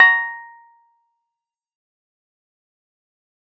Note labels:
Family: keyboard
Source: electronic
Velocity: 50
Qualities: fast decay, percussive

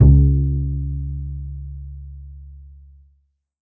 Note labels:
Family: string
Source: acoustic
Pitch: C#2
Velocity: 100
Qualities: dark, reverb

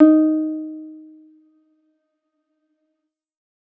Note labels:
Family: keyboard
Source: electronic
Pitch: D#4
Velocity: 100

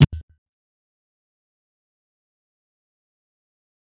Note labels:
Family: guitar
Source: electronic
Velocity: 25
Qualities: distorted, fast decay, percussive, tempo-synced

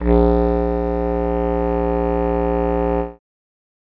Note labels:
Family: reed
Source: acoustic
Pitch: A#1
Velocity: 127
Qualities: dark

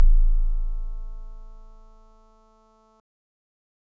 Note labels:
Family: keyboard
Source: electronic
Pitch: A0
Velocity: 127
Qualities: dark

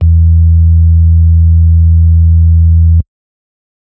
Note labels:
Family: organ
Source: electronic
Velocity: 25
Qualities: dark

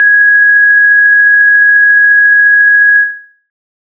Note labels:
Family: bass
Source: synthesizer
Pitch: G#6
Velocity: 75

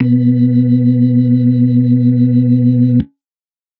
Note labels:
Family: organ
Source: electronic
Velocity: 127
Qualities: dark

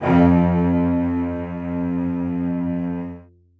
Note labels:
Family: string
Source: acoustic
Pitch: F2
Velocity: 127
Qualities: reverb

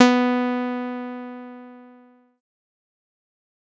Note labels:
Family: bass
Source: synthesizer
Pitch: B3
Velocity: 50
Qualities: distorted, fast decay

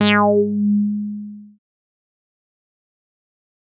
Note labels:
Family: bass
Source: synthesizer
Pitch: G#3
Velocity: 75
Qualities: distorted, fast decay

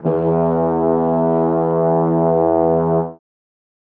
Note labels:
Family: brass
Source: acoustic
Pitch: E2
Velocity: 25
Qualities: reverb

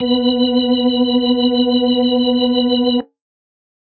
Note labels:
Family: organ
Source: electronic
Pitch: B3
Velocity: 25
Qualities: reverb

